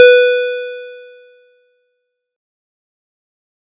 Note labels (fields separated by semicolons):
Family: keyboard; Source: electronic; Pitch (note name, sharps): B4; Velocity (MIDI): 50; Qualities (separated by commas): distorted, fast decay